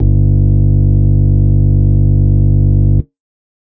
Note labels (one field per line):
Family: organ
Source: electronic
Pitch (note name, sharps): G1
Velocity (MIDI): 100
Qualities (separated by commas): distorted